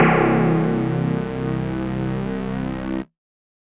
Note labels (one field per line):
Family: mallet percussion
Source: electronic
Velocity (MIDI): 127